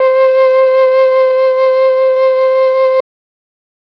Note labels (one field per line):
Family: flute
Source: electronic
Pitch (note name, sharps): C5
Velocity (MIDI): 127